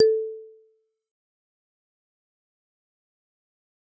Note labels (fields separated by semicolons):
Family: mallet percussion; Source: acoustic; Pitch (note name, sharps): A4; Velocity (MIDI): 25; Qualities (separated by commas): fast decay, percussive